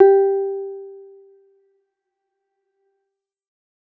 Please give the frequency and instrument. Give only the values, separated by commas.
392 Hz, electronic keyboard